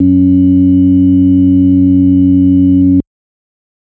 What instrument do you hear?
electronic organ